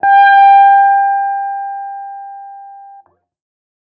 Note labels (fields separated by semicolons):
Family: guitar; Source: electronic; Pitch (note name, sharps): G5; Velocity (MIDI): 100; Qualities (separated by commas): distorted, non-linear envelope